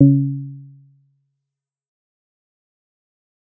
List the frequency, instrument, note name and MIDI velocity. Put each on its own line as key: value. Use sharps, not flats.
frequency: 138.6 Hz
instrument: synthesizer bass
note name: C#3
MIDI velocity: 50